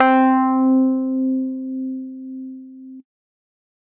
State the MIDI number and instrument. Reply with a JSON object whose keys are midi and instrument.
{"midi": 60, "instrument": "electronic keyboard"}